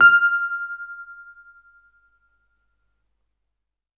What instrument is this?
electronic keyboard